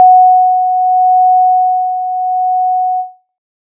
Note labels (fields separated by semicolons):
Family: synthesizer lead; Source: synthesizer; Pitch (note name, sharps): F#5; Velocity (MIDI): 25